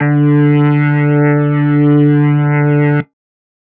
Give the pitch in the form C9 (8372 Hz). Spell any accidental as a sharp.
D3 (146.8 Hz)